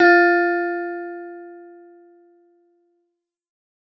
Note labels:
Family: guitar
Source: synthesizer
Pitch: F4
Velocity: 127

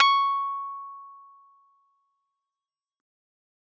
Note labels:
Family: keyboard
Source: electronic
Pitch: C#6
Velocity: 127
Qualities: distorted, fast decay

